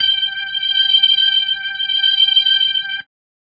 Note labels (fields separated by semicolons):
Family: organ; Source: electronic; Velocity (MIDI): 50; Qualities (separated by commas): bright